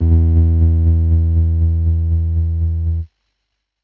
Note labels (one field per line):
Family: keyboard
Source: electronic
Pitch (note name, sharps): E2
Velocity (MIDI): 50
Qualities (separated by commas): dark, distorted, tempo-synced